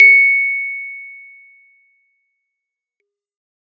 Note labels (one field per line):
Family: keyboard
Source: acoustic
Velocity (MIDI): 100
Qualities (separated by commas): fast decay